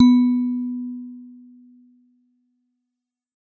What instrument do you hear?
acoustic mallet percussion instrument